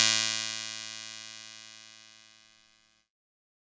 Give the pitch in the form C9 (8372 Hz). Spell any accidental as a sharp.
A2 (110 Hz)